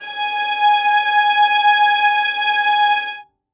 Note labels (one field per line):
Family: string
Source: acoustic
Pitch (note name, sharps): G#5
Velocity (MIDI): 100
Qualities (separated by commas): reverb